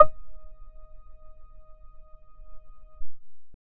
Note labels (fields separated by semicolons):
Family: bass; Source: synthesizer; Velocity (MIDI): 25; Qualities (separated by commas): distorted, long release